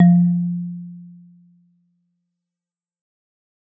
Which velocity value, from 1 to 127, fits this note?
50